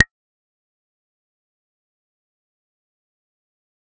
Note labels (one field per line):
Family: bass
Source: synthesizer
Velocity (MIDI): 75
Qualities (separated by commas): fast decay, percussive